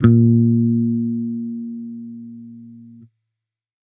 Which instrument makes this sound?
electronic bass